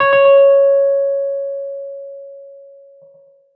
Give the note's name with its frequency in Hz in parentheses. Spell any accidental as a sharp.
C#5 (554.4 Hz)